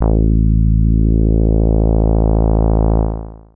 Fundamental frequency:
55 Hz